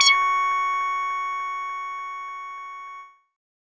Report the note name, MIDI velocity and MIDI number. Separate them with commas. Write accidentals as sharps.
C#6, 127, 85